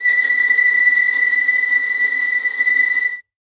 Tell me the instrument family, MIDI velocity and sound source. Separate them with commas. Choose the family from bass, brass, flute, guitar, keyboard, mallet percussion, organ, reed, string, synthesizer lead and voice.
string, 100, acoustic